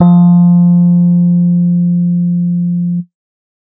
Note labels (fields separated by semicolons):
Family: keyboard; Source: electronic; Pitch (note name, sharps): F3; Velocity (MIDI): 127